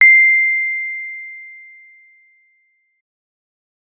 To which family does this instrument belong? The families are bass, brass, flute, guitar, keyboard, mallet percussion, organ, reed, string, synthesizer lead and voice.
keyboard